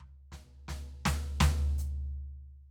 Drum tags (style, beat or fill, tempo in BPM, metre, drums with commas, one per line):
soft pop
fill
83 BPM
4/4
hi-hat pedal, snare, floor tom